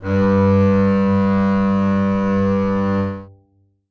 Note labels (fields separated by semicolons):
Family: string; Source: acoustic; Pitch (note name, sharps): G2; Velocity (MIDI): 75; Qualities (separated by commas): reverb